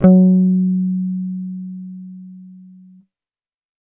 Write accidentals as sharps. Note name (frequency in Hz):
F#3 (185 Hz)